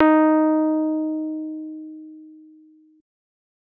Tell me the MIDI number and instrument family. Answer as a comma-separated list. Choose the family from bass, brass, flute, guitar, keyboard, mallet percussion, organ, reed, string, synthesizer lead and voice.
63, keyboard